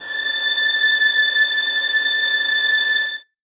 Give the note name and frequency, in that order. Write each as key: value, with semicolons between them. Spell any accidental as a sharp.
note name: A6; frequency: 1760 Hz